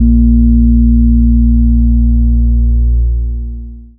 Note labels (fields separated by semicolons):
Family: bass; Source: synthesizer; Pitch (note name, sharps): A#1; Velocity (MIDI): 50; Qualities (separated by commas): long release